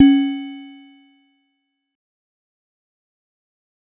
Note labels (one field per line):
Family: mallet percussion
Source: acoustic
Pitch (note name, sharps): C#4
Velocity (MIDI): 50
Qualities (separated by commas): dark, fast decay, percussive